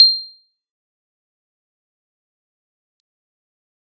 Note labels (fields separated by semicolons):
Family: keyboard; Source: electronic; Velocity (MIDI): 100; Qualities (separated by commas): bright, fast decay, percussive